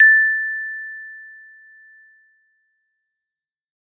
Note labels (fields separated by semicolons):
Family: mallet percussion; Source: acoustic; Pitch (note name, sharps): A6; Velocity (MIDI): 127